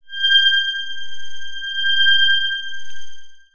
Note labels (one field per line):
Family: synthesizer lead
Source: synthesizer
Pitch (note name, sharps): G6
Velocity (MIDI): 50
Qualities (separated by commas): long release, non-linear envelope